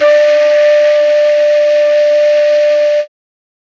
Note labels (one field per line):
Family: flute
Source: acoustic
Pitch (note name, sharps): D5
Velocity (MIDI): 50